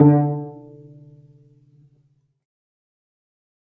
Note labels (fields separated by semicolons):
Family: string; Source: acoustic; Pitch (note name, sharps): D3; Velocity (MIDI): 100; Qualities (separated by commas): dark, fast decay, percussive, reverb